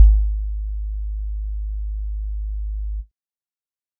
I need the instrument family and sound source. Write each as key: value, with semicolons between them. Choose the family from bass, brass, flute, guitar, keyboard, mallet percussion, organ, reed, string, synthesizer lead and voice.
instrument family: keyboard; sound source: electronic